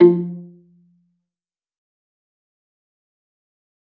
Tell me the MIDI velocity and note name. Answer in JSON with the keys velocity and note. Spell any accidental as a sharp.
{"velocity": 75, "note": "F3"}